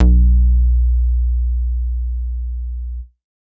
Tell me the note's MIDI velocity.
100